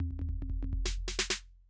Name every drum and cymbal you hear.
snare, high tom, floor tom and kick